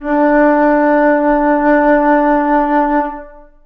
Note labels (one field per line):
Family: flute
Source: acoustic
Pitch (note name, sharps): D4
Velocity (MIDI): 100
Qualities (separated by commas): long release, reverb